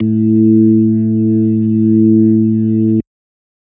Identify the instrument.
electronic organ